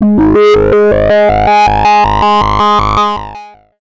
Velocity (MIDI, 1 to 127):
25